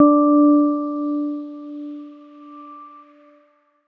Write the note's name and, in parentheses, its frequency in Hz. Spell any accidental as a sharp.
D4 (293.7 Hz)